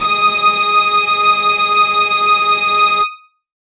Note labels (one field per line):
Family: guitar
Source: electronic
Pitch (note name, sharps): D#6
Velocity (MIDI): 25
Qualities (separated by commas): distorted